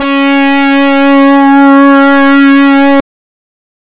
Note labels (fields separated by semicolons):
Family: reed; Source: synthesizer; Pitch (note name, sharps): C#4; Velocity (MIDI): 100; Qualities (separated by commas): distorted, non-linear envelope